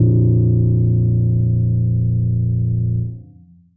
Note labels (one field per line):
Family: keyboard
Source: acoustic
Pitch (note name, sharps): A#0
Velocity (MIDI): 25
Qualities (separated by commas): dark, long release